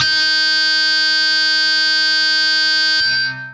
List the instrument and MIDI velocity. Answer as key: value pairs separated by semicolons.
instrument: electronic guitar; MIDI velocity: 25